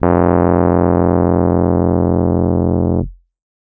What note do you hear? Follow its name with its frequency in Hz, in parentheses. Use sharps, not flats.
F1 (43.65 Hz)